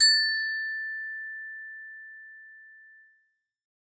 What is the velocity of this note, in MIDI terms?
50